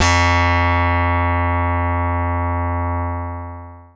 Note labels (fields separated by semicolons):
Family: keyboard; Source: electronic; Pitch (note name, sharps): F2; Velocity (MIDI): 50; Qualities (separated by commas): bright, long release